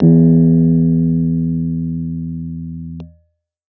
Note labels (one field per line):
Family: keyboard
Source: electronic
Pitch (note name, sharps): E2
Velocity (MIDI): 75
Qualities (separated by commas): dark